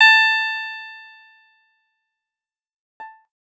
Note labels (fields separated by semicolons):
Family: guitar; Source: electronic; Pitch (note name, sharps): A5; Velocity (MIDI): 100; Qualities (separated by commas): bright, fast decay